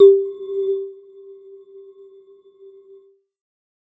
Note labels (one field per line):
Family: mallet percussion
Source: electronic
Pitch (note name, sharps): G4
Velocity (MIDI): 75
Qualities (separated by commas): non-linear envelope